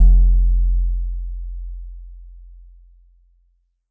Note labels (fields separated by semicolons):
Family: mallet percussion; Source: acoustic; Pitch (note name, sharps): F1; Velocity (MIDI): 50